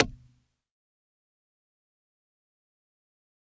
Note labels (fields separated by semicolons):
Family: string; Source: acoustic; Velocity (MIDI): 25; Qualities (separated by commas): fast decay, percussive, reverb